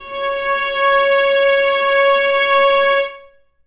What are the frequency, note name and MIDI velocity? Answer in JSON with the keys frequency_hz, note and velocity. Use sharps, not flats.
{"frequency_hz": 554.4, "note": "C#5", "velocity": 25}